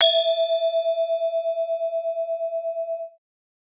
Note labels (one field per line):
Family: mallet percussion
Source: acoustic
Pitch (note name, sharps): E5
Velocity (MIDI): 127